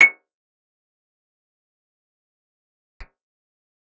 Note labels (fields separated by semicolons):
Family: guitar; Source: acoustic; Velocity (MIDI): 100; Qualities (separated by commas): fast decay, percussive, reverb